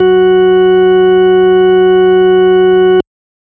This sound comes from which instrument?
electronic organ